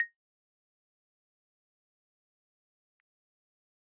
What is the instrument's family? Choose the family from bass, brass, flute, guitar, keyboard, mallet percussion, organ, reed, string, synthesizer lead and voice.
keyboard